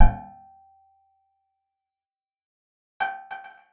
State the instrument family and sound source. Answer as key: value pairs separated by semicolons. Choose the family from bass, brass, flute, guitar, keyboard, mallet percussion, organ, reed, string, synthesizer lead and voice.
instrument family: guitar; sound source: acoustic